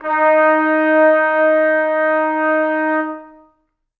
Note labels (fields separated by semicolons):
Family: brass; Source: acoustic; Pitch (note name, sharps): D#4; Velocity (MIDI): 50; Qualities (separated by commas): reverb